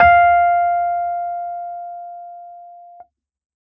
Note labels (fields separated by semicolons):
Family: keyboard; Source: electronic; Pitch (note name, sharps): F5; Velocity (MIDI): 127